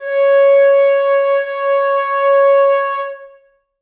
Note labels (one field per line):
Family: flute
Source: acoustic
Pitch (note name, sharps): C#5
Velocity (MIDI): 75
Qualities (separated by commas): reverb